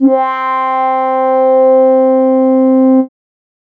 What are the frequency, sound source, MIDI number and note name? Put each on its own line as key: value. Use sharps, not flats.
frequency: 261.6 Hz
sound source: synthesizer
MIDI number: 60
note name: C4